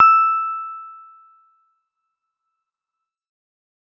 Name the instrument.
electronic keyboard